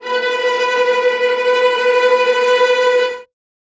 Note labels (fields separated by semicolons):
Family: string; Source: acoustic; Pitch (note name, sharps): B4; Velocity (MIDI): 25; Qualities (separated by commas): bright, non-linear envelope, reverb